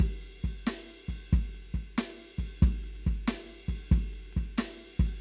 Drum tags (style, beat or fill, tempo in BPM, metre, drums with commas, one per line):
rock
beat
92 BPM
4/4
ride, snare, kick